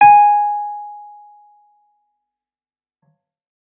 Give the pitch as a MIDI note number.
80